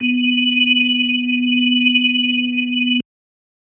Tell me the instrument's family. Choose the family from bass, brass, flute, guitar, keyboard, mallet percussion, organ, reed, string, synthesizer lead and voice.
organ